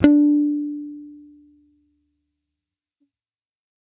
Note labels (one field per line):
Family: bass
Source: electronic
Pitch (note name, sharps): D4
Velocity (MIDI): 100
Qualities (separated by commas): fast decay